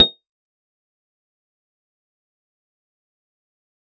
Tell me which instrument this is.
acoustic guitar